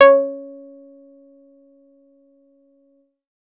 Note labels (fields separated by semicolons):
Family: bass; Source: synthesizer; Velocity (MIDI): 100; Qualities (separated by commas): dark, percussive